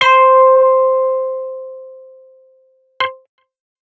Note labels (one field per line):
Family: guitar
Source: electronic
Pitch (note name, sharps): C5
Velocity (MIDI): 50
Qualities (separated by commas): distorted